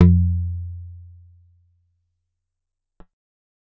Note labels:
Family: guitar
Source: acoustic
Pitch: F2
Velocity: 25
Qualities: dark, fast decay

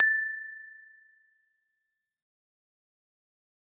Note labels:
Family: mallet percussion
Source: acoustic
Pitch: A6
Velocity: 127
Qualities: fast decay

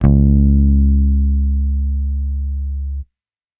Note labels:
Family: bass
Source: electronic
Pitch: C#2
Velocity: 100

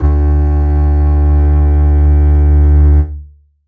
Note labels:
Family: string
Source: acoustic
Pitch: D2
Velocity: 25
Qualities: reverb

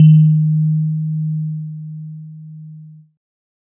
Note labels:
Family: keyboard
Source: electronic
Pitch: D#3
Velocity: 25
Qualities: multiphonic

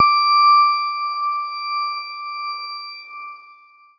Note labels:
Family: keyboard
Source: electronic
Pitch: D6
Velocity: 100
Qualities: long release

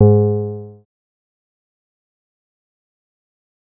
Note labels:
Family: synthesizer lead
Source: synthesizer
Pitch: G#2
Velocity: 25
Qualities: fast decay

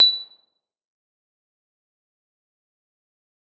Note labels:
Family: mallet percussion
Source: acoustic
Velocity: 25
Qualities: bright, fast decay, percussive, reverb

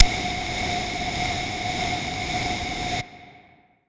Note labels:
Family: flute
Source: acoustic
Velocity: 127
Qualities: distorted

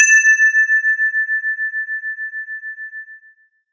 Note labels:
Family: guitar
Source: synthesizer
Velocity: 75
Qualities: bright

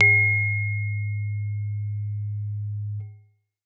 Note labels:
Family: keyboard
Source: acoustic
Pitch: G#2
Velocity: 50

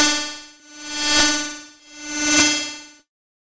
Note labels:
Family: guitar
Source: electronic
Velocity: 75

